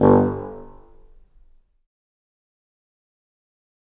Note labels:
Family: reed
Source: acoustic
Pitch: G1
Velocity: 100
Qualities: fast decay, percussive, reverb

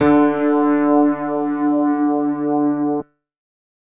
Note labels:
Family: keyboard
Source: electronic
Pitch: D3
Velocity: 127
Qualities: reverb

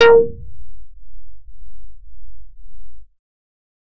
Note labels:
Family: bass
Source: synthesizer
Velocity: 100

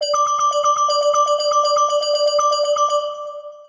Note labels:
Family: mallet percussion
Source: synthesizer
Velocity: 75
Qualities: long release, multiphonic, tempo-synced

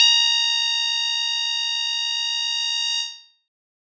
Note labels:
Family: keyboard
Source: electronic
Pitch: A#5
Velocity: 127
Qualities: bright, distorted, multiphonic

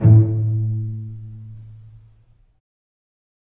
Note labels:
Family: string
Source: acoustic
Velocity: 75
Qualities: dark, fast decay, reverb

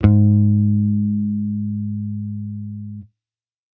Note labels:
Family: bass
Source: electronic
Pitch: G#2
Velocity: 127

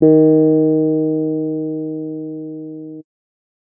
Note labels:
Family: keyboard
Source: electronic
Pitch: D#3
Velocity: 50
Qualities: dark

